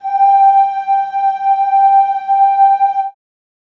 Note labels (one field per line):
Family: voice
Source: acoustic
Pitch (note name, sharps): G5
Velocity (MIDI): 25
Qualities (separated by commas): reverb